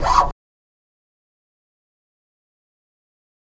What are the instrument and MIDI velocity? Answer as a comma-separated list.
electronic bass, 75